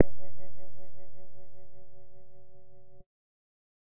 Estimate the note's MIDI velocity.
25